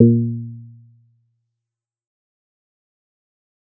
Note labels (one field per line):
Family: bass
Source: synthesizer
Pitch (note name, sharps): A#2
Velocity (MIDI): 50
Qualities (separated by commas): dark, fast decay, percussive